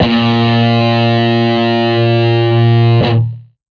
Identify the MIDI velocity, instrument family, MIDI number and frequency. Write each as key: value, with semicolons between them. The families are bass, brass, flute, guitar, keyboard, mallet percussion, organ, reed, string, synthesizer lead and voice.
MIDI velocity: 100; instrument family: guitar; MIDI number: 46; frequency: 116.5 Hz